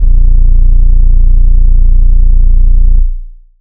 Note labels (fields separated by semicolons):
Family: organ; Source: electronic; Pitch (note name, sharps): A#0; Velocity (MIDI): 75; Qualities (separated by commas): dark, long release